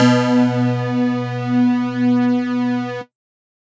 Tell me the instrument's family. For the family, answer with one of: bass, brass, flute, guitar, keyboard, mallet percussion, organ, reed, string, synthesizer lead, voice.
mallet percussion